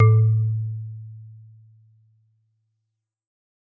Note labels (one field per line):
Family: mallet percussion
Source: acoustic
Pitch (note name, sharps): A2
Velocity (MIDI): 127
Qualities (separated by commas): dark, reverb